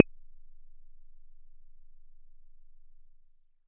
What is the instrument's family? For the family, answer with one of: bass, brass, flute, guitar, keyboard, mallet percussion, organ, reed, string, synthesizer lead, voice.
bass